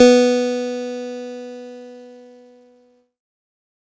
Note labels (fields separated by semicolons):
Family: keyboard; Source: electronic; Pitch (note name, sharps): B3; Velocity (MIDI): 127; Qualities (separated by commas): bright, distorted